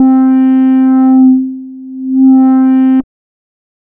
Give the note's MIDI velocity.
127